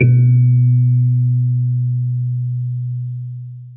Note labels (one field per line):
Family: mallet percussion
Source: acoustic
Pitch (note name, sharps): B2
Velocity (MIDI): 25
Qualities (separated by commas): dark, long release, reverb